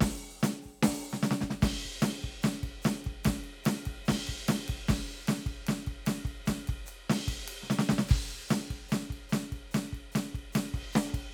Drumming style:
Motown